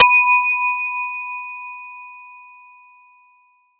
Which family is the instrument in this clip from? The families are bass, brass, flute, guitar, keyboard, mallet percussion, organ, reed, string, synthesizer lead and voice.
mallet percussion